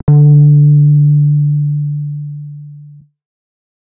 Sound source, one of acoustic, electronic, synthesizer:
synthesizer